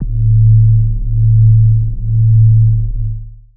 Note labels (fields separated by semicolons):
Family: bass; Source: synthesizer; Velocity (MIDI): 50; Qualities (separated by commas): distorted, long release, multiphonic